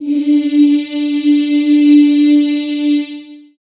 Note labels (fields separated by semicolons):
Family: voice; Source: acoustic; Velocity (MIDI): 100; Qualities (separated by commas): long release, reverb